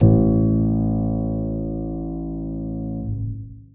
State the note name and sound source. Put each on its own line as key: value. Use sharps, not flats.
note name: A1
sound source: acoustic